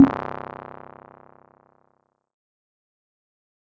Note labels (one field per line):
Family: keyboard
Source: electronic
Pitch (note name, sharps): C1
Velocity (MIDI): 75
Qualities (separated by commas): fast decay, percussive